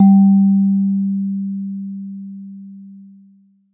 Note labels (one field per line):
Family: mallet percussion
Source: acoustic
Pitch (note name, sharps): G3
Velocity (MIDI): 100